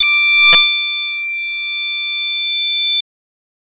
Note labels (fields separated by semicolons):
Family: voice; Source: synthesizer; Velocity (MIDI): 50